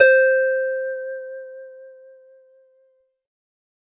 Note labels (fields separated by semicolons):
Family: guitar; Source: acoustic; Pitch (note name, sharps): C5; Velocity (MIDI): 127